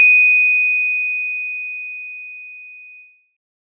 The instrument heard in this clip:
acoustic mallet percussion instrument